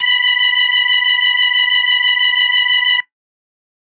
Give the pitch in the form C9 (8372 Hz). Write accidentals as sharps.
B5 (987.8 Hz)